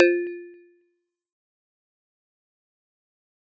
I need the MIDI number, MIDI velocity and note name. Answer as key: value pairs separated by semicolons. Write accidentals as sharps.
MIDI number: 65; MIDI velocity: 127; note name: F4